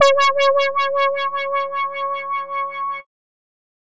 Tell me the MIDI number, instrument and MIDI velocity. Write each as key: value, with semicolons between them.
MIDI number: 73; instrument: synthesizer bass; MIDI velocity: 100